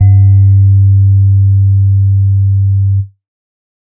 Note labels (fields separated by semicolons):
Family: keyboard; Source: electronic; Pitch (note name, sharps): G2; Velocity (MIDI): 75